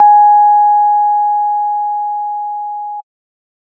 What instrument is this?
electronic organ